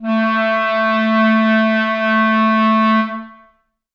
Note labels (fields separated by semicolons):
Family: reed; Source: acoustic; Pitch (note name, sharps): A3; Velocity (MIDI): 127; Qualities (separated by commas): reverb